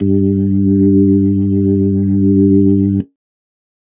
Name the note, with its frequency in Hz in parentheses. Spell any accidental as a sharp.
G2 (98 Hz)